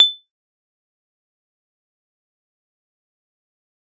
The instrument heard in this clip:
electronic mallet percussion instrument